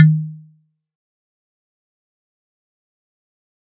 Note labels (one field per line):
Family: mallet percussion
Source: acoustic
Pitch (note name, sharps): D#3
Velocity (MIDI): 75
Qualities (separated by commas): fast decay, percussive